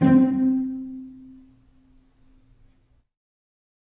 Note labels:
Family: string; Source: acoustic; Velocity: 75; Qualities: dark, reverb

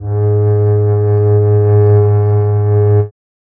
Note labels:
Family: string; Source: acoustic; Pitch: G#2; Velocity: 25; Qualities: reverb

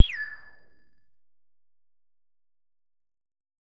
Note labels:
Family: bass; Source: synthesizer; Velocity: 127; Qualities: distorted, percussive

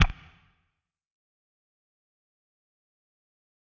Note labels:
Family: guitar; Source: electronic; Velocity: 25; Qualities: distorted, fast decay, percussive

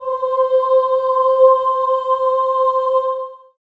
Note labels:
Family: voice; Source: acoustic; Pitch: C5; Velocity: 127; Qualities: reverb

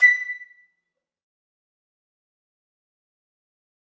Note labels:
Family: flute; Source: acoustic; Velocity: 100; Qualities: fast decay, percussive, reverb

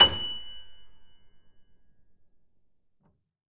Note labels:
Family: keyboard; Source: acoustic; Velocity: 50; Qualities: reverb

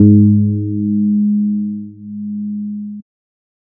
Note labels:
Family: bass; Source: synthesizer; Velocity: 75

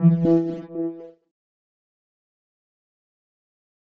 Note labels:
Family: keyboard; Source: electronic; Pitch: E3; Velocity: 50; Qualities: distorted, fast decay, non-linear envelope

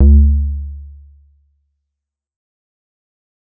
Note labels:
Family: bass; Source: synthesizer; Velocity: 25; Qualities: dark, fast decay

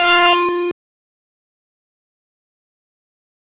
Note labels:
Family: bass; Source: synthesizer; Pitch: F4; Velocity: 100; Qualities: bright, distorted, fast decay

